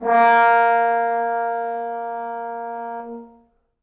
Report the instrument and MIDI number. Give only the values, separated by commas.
acoustic brass instrument, 58